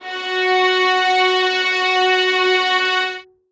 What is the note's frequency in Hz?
370 Hz